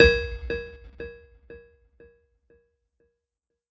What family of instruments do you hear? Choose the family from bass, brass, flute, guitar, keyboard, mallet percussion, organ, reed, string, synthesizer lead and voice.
keyboard